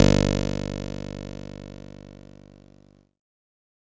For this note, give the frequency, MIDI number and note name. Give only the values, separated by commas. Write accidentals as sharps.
49 Hz, 31, G1